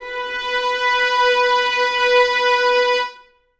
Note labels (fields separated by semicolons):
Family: string; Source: acoustic; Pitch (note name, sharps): B4; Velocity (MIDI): 25; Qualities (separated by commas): reverb